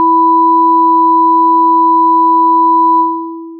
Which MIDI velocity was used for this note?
75